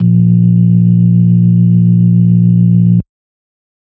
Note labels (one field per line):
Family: organ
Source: electronic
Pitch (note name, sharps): A#1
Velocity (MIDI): 25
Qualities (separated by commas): dark, distorted